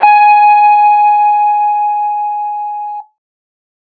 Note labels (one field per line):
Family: guitar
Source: electronic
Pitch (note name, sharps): G#5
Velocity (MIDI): 50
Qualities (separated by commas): distorted